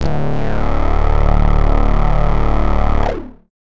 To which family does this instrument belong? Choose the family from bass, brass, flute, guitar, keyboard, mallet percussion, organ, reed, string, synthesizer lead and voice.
bass